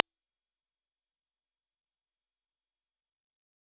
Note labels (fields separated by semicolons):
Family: keyboard; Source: electronic; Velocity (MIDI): 25; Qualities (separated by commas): fast decay, percussive